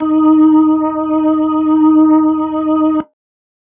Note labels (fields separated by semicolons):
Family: organ; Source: electronic; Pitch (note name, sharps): D#4; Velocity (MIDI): 100